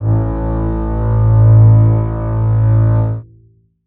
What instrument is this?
acoustic string instrument